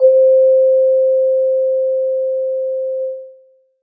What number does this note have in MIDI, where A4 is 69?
72